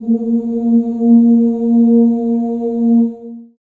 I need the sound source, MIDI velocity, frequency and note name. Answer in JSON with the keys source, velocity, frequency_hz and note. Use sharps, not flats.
{"source": "acoustic", "velocity": 75, "frequency_hz": 233.1, "note": "A#3"}